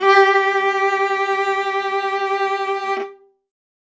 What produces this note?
acoustic string instrument